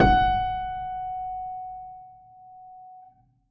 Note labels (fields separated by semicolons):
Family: keyboard; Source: acoustic; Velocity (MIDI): 100; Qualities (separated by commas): reverb